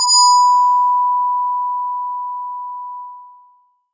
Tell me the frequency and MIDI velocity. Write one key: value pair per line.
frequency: 987.8 Hz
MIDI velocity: 127